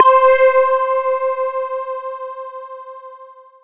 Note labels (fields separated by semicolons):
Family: mallet percussion; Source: electronic; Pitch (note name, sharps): C5; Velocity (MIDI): 25; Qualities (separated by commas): bright, distorted, long release, non-linear envelope